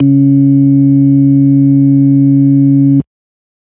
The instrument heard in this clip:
electronic organ